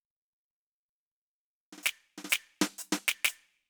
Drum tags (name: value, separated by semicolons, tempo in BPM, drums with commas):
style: Purdie shuffle; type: fill; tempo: 130 BPM; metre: 4/4; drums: hi-hat pedal, snare